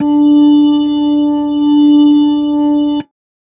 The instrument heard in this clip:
electronic organ